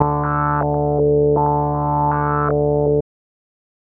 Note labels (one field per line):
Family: bass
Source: synthesizer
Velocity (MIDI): 25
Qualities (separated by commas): tempo-synced